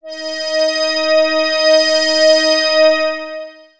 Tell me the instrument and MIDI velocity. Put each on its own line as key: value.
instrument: synthesizer lead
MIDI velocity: 127